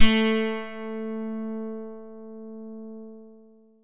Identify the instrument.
synthesizer guitar